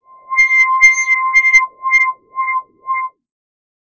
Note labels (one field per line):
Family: bass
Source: synthesizer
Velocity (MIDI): 25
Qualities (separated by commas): distorted, non-linear envelope